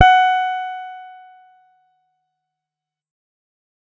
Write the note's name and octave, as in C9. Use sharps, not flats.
F#5